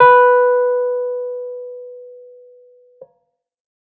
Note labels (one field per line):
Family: keyboard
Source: electronic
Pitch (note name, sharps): B4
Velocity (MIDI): 100